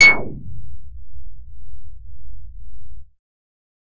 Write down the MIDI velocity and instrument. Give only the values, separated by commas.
100, synthesizer bass